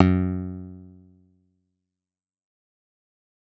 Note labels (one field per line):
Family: bass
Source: synthesizer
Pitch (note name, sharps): F#2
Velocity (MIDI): 25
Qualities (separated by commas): fast decay